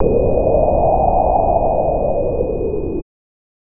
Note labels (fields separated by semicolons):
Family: bass; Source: synthesizer; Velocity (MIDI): 100; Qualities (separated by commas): distorted